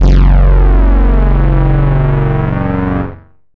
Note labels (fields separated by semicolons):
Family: bass; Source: synthesizer; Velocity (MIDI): 100; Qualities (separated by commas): bright, distorted